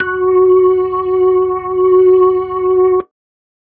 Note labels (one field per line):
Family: organ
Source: electronic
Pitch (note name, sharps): F#4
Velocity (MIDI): 75